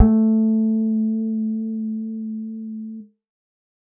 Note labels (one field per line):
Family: bass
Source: synthesizer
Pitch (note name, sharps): A3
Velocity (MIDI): 75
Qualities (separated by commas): dark, reverb